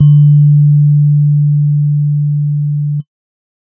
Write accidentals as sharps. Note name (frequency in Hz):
D3 (146.8 Hz)